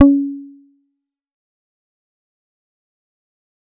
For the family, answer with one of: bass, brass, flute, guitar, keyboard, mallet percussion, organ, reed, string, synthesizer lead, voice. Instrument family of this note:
bass